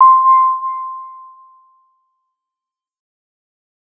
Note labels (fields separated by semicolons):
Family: bass; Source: synthesizer; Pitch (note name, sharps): C6; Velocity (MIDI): 100; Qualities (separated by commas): fast decay